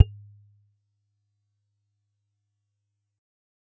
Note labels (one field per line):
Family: guitar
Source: acoustic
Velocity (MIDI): 25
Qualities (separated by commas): percussive